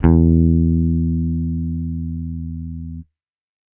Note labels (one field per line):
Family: bass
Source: electronic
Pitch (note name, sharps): E2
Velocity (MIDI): 100